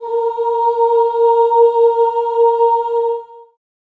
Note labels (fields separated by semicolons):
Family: voice; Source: acoustic; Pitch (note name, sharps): A#4; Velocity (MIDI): 75; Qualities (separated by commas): long release, reverb